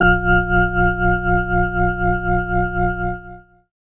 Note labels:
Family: organ; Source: electronic; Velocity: 25; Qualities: distorted

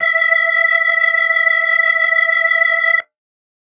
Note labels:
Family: organ; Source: electronic; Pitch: E5; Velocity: 25

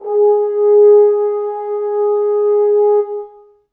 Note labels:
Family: brass; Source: acoustic; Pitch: G#4; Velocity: 25; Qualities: long release, reverb

